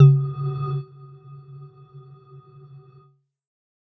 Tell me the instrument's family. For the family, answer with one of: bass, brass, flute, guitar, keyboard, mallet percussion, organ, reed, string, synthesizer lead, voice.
mallet percussion